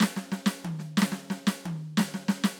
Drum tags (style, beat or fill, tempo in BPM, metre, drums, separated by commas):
funk rock, fill, 92 BPM, 4/4, snare, high tom